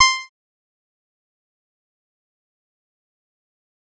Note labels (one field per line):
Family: bass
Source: synthesizer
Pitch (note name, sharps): C6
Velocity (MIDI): 127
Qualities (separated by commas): bright, distorted, fast decay, percussive